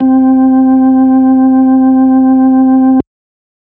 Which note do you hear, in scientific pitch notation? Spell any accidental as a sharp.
C4